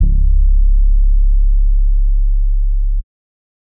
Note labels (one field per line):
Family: bass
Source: synthesizer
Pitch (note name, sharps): C#1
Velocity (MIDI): 50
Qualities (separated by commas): dark